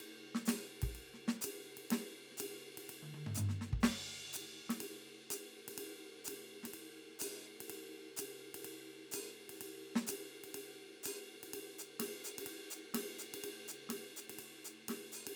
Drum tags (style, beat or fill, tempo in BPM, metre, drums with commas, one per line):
jazz
beat
125 BPM
4/4
ride, hi-hat pedal, snare, high tom, floor tom, kick